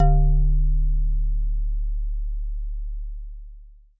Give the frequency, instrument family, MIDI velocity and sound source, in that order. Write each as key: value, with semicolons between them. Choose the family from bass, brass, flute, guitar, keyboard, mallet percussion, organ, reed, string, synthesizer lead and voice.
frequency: 36.71 Hz; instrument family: mallet percussion; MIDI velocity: 50; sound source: acoustic